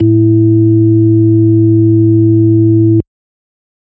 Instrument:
electronic organ